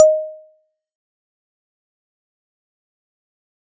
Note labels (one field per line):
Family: mallet percussion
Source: acoustic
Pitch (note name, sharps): D#5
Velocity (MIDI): 127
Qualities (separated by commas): fast decay, percussive